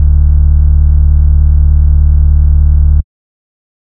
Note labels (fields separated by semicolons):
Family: bass; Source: synthesizer; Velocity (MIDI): 50; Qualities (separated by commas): dark, distorted